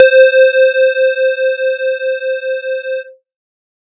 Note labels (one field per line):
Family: synthesizer lead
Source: synthesizer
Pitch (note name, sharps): C5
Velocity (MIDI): 127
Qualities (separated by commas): distorted